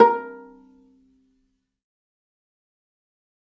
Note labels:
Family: string; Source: acoustic; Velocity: 50; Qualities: dark, fast decay, percussive, reverb

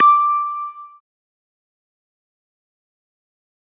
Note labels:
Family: organ; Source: electronic; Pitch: D6; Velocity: 75; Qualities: fast decay

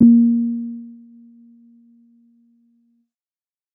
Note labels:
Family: keyboard; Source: electronic; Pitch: A#3; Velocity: 50; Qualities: dark

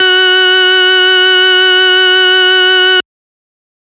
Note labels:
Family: organ; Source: electronic; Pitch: F#4; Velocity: 25; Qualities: bright, distorted

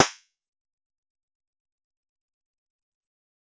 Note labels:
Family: guitar; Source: synthesizer; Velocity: 75; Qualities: fast decay, percussive

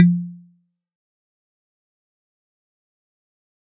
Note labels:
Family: mallet percussion; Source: acoustic; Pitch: F3; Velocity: 100; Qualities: fast decay, percussive

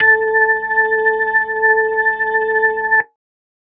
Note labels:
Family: organ; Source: electronic; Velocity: 100

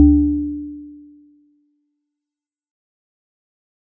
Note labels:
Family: mallet percussion; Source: acoustic; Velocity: 100; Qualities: fast decay

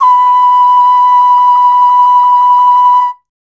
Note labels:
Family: flute; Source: acoustic; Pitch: B5; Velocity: 127

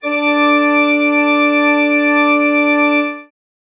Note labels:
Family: organ; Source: acoustic; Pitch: D4; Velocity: 127; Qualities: dark, reverb

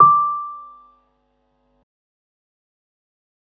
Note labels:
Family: keyboard; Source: electronic; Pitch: D6; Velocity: 25; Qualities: fast decay, percussive

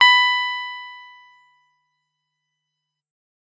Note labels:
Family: guitar; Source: electronic; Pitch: B5; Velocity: 50

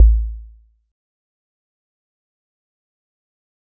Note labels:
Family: mallet percussion; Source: acoustic; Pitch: A1; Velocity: 25; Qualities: fast decay, percussive

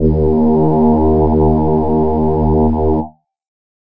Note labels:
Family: voice; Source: synthesizer; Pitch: D#2; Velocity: 75; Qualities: multiphonic

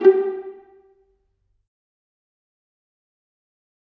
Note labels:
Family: string; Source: acoustic; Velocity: 100; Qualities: dark, fast decay, percussive, reverb

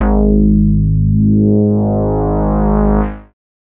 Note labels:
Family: bass; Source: synthesizer; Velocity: 75; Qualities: distorted, multiphonic

